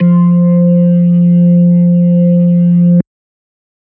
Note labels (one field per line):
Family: organ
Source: electronic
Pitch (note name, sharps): F3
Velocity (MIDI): 25